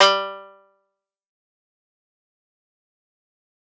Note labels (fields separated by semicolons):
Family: guitar; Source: acoustic; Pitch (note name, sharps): G3; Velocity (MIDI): 127; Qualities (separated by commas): bright, fast decay, percussive